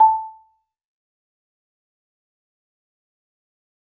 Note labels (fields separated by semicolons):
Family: mallet percussion; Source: acoustic; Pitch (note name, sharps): A5; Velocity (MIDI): 25; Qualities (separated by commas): fast decay, percussive, reverb